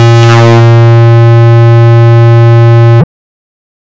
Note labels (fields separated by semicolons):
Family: bass; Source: synthesizer; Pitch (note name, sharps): A#2; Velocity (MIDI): 127; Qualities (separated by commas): bright, distorted, non-linear envelope